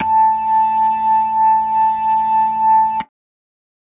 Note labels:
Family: organ; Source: electronic; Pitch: A5; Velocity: 127

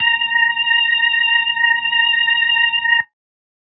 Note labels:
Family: organ; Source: electronic; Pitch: A#5; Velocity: 50

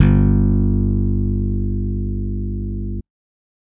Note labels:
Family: bass; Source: electronic; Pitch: G1; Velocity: 75

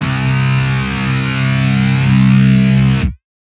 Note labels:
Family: guitar; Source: electronic; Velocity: 75; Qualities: bright, distorted

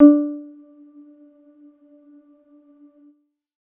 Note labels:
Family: keyboard; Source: electronic; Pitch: D4; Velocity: 127; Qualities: dark, percussive, reverb

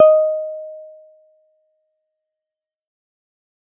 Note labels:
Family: keyboard; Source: electronic; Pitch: D#5; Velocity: 25; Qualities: fast decay

